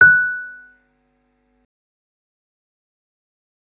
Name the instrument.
electronic keyboard